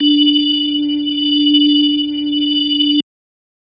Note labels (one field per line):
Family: organ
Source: electronic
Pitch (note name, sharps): D4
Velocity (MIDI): 100